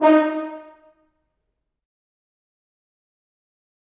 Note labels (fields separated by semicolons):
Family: brass; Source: acoustic; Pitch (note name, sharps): D#4; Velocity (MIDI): 100; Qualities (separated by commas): fast decay, reverb